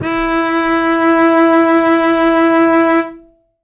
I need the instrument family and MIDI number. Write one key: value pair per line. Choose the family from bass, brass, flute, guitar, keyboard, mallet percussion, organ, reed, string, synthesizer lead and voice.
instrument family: string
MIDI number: 64